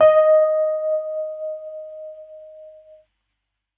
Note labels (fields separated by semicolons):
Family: keyboard; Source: electronic; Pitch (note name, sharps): D#5; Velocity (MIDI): 75